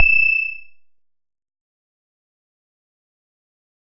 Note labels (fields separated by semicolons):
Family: bass; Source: synthesizer; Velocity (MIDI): 127; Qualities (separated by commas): fast decay